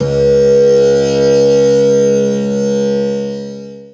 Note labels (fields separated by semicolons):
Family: guitar; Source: acoustic; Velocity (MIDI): 100; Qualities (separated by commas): long release, multiphonic, reverb